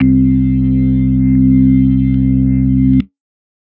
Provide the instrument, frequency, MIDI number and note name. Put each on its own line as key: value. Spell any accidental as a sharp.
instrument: electronic organ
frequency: 65.41 Hz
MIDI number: 36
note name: C2